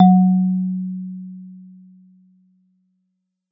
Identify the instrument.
acoustic mallet percussion instrument